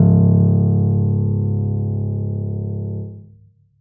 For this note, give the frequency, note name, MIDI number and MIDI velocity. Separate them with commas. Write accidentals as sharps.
34.65 Hz, C#1, 25, 75